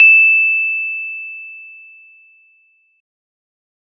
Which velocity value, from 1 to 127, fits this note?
127